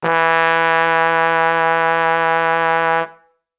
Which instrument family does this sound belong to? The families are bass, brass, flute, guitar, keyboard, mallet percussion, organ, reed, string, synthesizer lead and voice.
brass